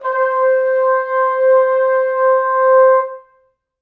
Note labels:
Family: brass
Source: acoustic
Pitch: C5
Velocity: 50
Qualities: reverb

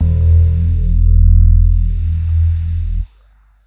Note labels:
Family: keyboard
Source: electronic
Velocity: 25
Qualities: dark

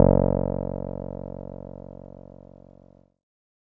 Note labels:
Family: keyboard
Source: electronic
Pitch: F#1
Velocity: 75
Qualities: dark

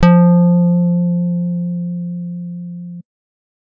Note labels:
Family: guitar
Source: electronic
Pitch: F3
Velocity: 25

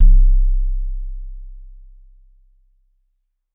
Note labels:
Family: mallet percussion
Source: acoustic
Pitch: C1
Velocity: 75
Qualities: dark, non-linear envelope

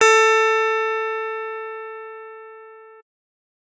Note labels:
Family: keyboard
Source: electronic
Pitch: A4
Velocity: 100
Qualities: bright

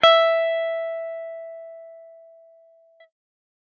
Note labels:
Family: guitar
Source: electronic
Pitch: E5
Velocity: 75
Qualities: distorted

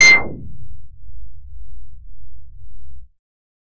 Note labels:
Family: bass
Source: synthesizer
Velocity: 127

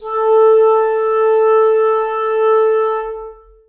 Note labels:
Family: reed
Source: acoustic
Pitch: A4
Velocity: 100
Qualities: long release, reverb

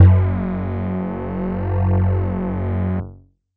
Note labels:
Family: keyboard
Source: electronic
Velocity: 127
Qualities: distorted

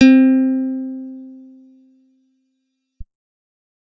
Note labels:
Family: guitar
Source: acoustic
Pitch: C4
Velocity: 75

